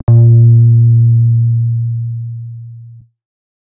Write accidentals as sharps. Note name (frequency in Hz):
A#2 (116.5 Hz)